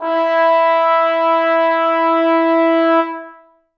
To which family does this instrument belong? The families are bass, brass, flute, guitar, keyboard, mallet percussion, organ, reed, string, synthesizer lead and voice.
brass